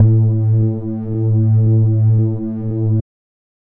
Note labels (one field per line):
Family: bass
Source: synthesizer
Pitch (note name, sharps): A2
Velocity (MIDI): 100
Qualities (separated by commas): dark